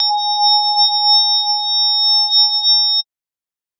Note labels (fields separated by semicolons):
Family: mallet percussion; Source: synthesizer; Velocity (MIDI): 75; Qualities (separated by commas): bright, multiphonic, non-linear envelope